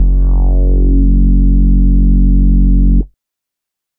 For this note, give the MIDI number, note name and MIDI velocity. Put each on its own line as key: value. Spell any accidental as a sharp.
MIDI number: 30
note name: F#1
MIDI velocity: 75